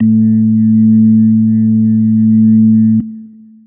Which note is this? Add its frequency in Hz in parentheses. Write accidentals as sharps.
A2 (110 Hz)